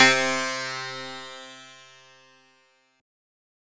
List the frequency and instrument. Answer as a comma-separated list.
130.8 Hz, synthesizer lead